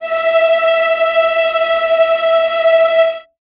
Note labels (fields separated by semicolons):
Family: string; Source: acoustic; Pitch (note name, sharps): E5; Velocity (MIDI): 50; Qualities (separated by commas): bright, non-linear envelope, reverb